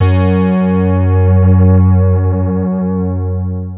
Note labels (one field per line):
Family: guitar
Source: electronic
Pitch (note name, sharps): F#2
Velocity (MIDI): 50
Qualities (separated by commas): long release, multiphonic, non-linear envelope